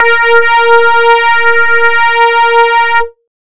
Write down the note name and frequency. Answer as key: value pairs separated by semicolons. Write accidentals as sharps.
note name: A#4; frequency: 466.2 Hz